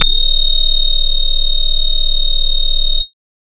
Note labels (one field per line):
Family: bass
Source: synthesizer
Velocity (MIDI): 100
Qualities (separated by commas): bright, distorted, multiphonic, tempo-synced